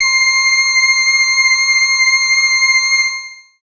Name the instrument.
synthesizer voice